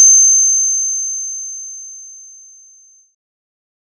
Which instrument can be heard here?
synthesizer bass